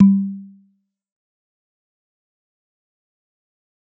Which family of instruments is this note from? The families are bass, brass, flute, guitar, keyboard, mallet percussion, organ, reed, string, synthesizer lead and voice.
mallet percussion